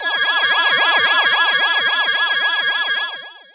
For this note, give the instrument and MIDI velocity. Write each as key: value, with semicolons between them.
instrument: synthesizer voice; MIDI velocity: 50